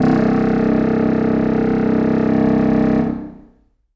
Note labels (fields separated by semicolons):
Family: reed; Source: acoustic; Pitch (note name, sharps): C1; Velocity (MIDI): 75; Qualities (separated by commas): distorted, long release, reverb